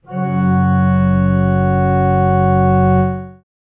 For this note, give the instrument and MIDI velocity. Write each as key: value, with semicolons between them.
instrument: acoustic organ; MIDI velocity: 127